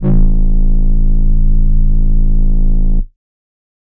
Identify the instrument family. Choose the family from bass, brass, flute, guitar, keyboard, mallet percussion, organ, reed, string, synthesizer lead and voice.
flute